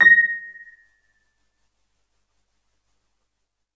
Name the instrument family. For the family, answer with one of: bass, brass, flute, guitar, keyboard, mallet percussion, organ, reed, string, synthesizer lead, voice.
keyboard